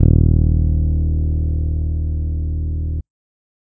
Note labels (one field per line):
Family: bass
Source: electronic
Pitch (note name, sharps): D#1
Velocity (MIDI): 127